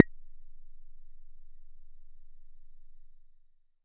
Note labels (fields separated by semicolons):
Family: bass; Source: synthesizer; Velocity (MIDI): 75